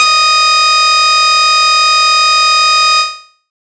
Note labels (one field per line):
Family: bass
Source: synthesizer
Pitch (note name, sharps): D#6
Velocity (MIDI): 100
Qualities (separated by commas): bright, distorted